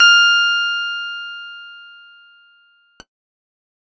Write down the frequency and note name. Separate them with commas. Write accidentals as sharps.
1397 Hz, F6